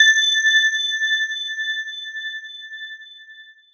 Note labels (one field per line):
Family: mallet percussion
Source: electronic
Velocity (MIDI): 75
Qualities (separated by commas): bright, long release